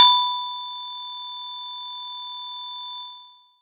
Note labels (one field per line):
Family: mallet percussion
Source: acoustic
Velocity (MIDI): 25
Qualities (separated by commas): distorted